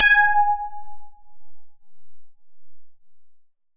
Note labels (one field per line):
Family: synthesizer lead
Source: synthesizer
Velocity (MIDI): 100